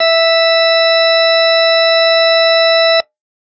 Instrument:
electronic organ